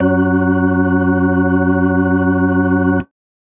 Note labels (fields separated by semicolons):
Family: organ; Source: electronic; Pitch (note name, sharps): F#2; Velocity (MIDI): 50